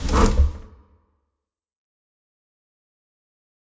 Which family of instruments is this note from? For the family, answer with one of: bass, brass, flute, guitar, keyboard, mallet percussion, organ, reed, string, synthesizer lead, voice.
reed